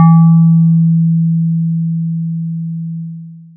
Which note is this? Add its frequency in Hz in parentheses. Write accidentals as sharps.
E3 (164.8 Hz)